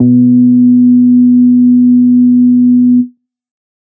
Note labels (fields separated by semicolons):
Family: bass; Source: synthesizer; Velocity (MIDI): 25